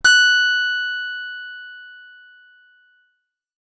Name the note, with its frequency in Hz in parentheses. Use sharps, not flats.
F#6 (1480 Hz)